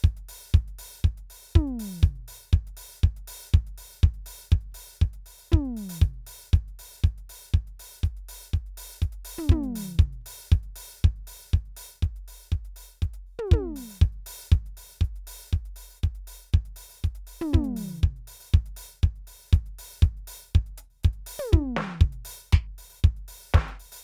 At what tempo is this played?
120 BPM